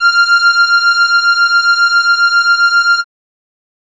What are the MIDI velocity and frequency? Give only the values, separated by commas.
100, 1397 Hz